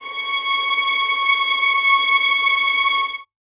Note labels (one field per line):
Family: string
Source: acoustic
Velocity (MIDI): 50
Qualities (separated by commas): reverb